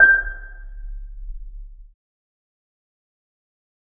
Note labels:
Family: mallet percussion; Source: acoustic; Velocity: 25; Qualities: dark, fast decay, reverb

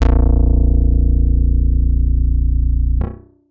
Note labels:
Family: guitar; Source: electronic; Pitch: A#0; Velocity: 75

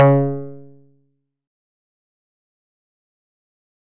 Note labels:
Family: guitar; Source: acoustic; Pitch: C#3; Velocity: 50; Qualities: distorted, fast decay, percussive

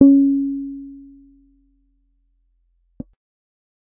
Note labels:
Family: bass; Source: synthesizer; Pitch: C#4; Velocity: 50; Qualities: dark

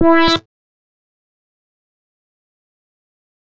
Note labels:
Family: bass; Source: synthesizer; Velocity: 75; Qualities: fast decay, percussive

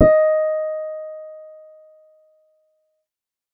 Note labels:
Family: keyboard; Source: synthesizer; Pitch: D#5; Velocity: 25; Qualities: dark

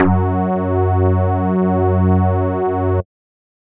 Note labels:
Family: bass; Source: synthesizer; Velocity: 100

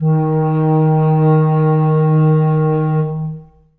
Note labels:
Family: reed; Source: acoustic; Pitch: D#3; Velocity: 25; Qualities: dark, long release, reverb

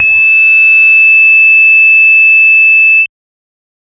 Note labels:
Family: bass; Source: synthesizer; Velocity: 75; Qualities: bright, distorted, multiphonic

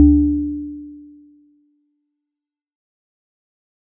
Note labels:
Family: mallet percussion; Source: acoustic; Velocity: 75; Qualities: fast decay

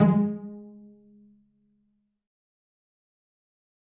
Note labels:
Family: string; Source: acoustic; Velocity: 127; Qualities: dark, fast decay, percussive, reverb

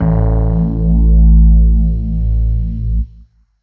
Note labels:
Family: keyboard; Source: electronic; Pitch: A1; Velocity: 75; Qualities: distorted

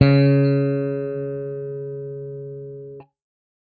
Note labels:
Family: bass; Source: electronic; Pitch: C#3; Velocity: 100

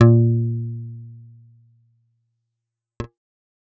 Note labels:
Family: bass; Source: synthesizer; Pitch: A#2; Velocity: 127; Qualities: fast decay

